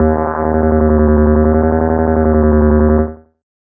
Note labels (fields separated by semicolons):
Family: bass; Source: synthesizer; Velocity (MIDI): 100; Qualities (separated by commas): distorted, tempo-synced